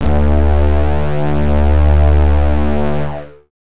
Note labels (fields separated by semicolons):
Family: bass; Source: synthesizer; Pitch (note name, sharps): D2; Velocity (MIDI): 50; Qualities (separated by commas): distorted